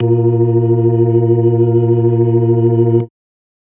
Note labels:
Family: organ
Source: electronic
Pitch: A#2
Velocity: 75

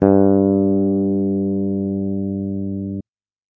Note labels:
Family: bass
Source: electronic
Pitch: G2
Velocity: 100

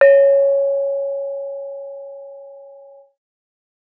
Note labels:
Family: mallet percussion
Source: acoustic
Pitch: C#5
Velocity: 100

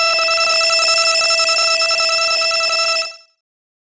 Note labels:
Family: bass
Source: synthesizer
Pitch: E5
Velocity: 100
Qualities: bright, distorted, non-linear envelope

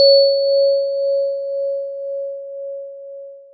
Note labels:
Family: mallet percussion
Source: acoustic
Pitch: C#5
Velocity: 25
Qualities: long release

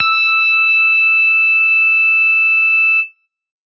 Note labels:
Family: bass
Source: synthesizer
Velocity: 127

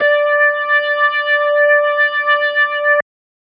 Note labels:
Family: organ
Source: electronic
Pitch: D5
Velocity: 50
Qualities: distorted

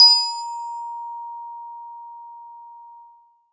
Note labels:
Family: mallet percussion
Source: acoustic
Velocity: 100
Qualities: reverb

